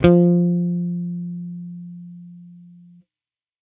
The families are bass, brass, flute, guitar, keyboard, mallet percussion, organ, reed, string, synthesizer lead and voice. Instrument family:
bass